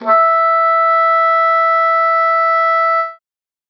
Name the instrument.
acoustic reed instrument